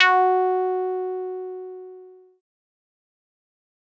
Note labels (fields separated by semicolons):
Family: synthesizer lead; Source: synthesizer; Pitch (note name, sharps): F#4; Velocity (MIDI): 75; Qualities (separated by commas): distorted, fast decay